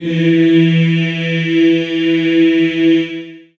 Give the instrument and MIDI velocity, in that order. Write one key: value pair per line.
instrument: acoustic voice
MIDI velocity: 75